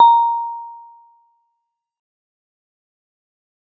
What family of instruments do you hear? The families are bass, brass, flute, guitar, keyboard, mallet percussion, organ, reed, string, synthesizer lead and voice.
mallet percussion